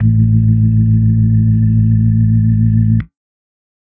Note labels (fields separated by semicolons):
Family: organ; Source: electronic; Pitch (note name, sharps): A1; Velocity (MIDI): 25; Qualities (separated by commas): dark, reverb